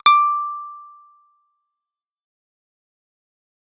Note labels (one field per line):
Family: bass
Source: synthesizer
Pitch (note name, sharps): D6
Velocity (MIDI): 25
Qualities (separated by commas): fast decay